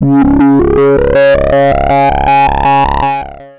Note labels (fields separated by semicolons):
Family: bass; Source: synthesizer; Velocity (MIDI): 75; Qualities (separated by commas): distorted, long release, multiphonic, tempo-synced